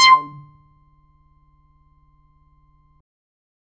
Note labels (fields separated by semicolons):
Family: bass; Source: synthesizer; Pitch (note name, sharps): C6; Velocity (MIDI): 75; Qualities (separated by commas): distorted, percussive